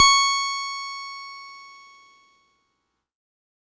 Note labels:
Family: keyboard; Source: electronic; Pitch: C#6; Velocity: 127; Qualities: bright, distorted

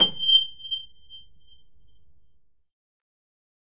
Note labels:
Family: keyboard; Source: electronic; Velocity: 50; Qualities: bright, reverb

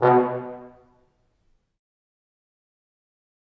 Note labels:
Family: brass; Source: acoustic; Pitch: B2; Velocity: 75; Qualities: fast decay, percussive, reverb

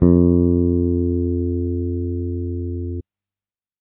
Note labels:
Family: bass; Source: electronic; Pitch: F2; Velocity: 50

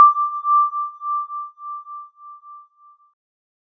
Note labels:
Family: keyboard; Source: synthesizer; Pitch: D6; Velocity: 100

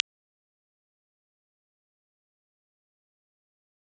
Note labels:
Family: guitar; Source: electronic; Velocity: 100; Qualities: fast decay, percussive

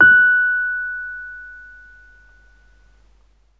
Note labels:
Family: keyboard; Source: electronic; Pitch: F#6; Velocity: 50

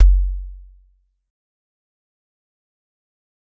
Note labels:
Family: mallet percussion; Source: acoustic; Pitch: F#1; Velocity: 50; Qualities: fast decay, percussive

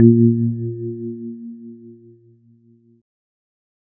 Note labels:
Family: keyboard; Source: electronic; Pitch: A#2; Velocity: 100; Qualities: dark

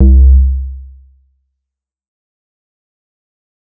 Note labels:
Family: bass; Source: synthesizer; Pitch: C2; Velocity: 100; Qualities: dark, fast decay

